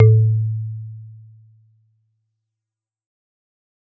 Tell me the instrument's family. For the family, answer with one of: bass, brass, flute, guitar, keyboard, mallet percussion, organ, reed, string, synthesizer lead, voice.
mallet percussion